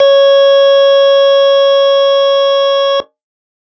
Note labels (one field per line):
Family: organ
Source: electronic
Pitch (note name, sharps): C#5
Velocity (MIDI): 127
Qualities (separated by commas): distorted